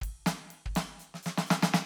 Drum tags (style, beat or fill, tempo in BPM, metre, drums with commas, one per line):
gospel
fill
120 BPM
4/4
ride, hi-hat pedal, snare, kick